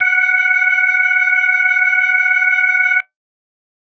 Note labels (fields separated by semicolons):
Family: organ; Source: electronic; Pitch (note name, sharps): F#5; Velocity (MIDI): 50; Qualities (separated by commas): bright